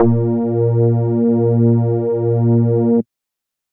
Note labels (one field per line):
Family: bass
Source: synthesizer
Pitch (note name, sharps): A#2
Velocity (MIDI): 75